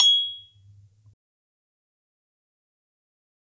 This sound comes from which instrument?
acoustic mallet percussion instrument